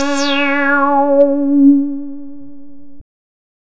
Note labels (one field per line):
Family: bass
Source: synthesizer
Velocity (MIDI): 127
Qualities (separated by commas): bright, distorted